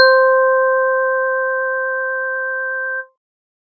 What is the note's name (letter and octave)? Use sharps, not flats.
C5